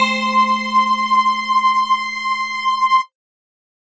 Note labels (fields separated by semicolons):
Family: mallet percussion; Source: electronic; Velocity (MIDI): 50